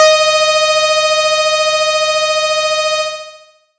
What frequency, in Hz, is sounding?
622.3 Hz